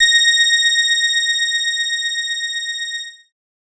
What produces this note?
synthesizer bass